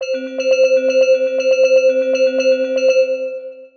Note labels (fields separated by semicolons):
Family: mallet percussion; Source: synthesizer; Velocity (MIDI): 25; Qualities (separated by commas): long release, multiphonic, tempo-synced